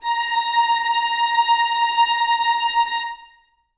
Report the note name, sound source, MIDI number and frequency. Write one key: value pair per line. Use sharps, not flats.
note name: A#5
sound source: acoustic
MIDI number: 82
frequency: 932.3 Hz